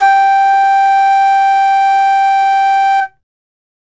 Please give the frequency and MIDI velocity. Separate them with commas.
784 Hz, 50